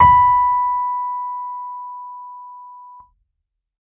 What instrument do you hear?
electronic keyboard